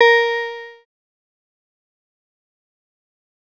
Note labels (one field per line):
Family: synthesizer lead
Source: synthesizer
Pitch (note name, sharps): A#4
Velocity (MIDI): 50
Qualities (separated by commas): distorted, fast decay